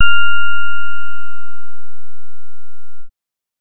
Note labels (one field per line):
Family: bass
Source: synthesizer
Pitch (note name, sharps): F6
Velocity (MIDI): 25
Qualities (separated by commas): distorted